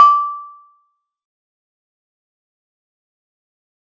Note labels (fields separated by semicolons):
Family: mallet percussion; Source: acoustic; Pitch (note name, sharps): D6; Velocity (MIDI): 100; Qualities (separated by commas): fast decay, percussive